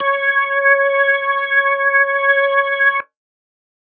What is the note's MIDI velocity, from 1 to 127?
50